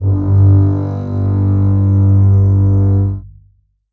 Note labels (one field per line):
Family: string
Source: acoustic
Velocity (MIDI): 75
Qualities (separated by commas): long release, reverb